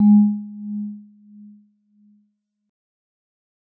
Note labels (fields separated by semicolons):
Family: mallet percussion; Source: acoustic; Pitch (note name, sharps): G#3; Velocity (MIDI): 25; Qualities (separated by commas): dark, fast decay, non-linear envelope